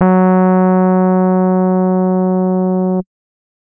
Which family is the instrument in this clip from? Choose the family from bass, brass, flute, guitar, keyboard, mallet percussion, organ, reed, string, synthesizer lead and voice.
keyboard